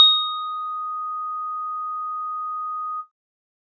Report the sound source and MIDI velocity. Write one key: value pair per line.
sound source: electronic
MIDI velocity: 50